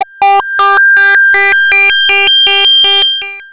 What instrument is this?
synthesizer bass